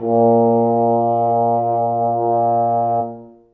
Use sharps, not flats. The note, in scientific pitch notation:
A#2